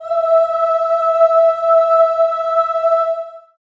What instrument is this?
acoustic voice